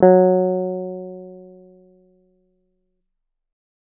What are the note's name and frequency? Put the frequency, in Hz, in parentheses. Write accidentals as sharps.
F#3 (185 Hz)